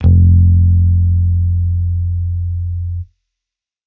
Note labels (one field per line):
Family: bass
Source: electronic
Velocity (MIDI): 25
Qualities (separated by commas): distorted